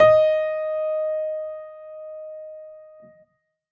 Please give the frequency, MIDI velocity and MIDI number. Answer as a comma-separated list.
622.3 Hz, 100, 75